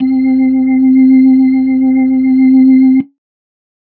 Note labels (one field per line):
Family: organ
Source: electronic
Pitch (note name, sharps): C4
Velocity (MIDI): 75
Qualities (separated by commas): dark